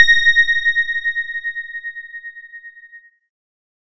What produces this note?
electronic keyboard